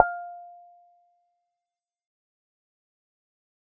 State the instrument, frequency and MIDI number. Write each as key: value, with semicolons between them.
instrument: synthesizer bass; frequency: 698.5 Hz; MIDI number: 77